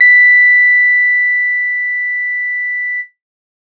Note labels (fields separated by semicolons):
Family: guitar; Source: electronic; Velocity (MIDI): 75; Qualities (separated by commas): bright